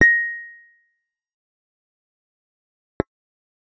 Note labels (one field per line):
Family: bass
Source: synthesizer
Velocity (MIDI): 25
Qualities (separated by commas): fast decay, percussive